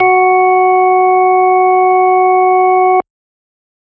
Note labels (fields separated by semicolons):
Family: organ; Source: electronic; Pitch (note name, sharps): F#4; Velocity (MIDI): 25